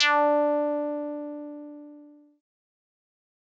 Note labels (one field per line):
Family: synthesizer lead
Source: synthesizer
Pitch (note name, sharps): D4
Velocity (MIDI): 127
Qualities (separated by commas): distorted, fast decay